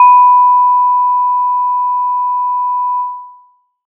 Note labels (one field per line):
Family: mallet percussion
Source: acoustic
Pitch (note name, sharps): B5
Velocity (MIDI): 127